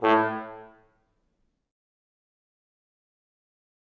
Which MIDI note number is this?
45